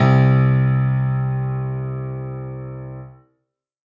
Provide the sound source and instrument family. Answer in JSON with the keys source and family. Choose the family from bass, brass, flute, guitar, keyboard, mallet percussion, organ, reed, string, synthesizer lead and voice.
{"source": "acoustic", "family": "keyboard"}